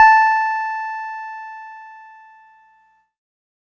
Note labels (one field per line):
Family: keyboard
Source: electronic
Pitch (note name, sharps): A5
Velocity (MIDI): 50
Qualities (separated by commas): distorted